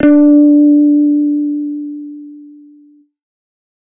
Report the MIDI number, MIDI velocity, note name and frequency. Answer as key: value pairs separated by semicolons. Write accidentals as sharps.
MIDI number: 62; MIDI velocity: 25; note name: D4; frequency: 293.7 Hz